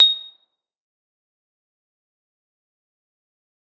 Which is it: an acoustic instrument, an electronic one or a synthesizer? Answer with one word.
acoustic